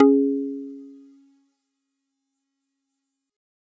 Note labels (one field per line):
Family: mallet percussion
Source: acoustic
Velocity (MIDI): 75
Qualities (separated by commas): multiphonic